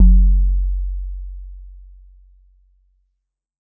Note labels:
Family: mallet percussion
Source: acoustic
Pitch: F#1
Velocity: 75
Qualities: dark

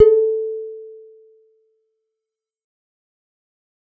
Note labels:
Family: guitar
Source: electronic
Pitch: A4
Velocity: 50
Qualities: dark, fast decay, reverb

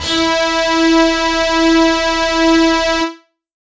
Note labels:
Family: guitar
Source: electronic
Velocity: 100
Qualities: distorted

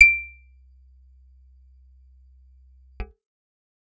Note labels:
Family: guitar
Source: acoustic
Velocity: 127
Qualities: percussive

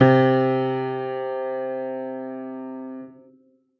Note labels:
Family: keyboard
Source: acoustic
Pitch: C3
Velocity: 127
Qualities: reverb

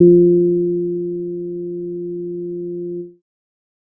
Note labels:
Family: bass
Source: synthesizer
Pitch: F3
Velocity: 100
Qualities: dark

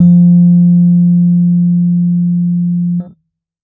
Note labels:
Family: keyboard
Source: electronic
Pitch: F3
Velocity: 50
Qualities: dark

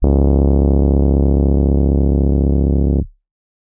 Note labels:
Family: keyboard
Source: electronic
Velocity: 100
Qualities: dark

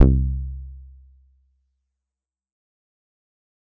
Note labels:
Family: bass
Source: synthesizer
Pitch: C2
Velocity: 25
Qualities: dark, distorted, fast decay

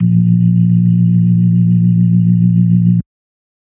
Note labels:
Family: organ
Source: electronic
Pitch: A#1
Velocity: 127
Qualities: dark

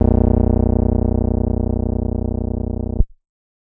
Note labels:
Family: keyboard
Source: electronic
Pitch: B0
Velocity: 100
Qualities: distorted

